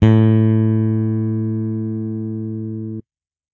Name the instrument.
electronic bass